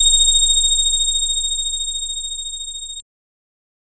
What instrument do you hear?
synthesizer bass